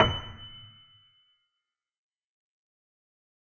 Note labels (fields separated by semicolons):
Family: keyboard; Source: acoustic; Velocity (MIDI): 50; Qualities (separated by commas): dark, fast decay, percussive